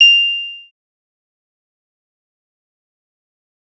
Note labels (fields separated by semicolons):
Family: bass; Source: synthesizer; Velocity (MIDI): 100; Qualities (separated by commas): fast decay, percussive